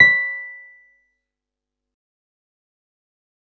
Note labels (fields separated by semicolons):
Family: keyboard; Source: electronic; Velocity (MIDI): 100; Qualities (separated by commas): fast decay, percussive